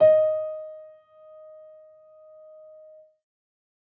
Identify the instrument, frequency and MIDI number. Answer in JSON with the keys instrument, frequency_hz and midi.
{"instrument": "acoustic keyboard", "frequency_hz": 622.3, "midi": 75}